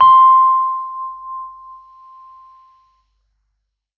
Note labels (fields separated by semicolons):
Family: keyboard; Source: electronic; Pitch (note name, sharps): C6; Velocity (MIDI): 75